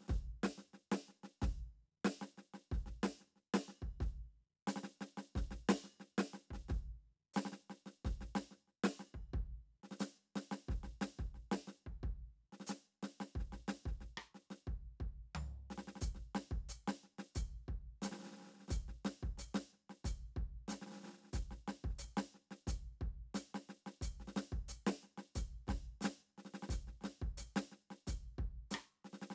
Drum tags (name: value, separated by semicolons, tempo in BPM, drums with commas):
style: folk rock; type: beat; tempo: 90 BPM; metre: 4/4; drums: hi-hat pedal, snare, cross-stick, floor tom, kick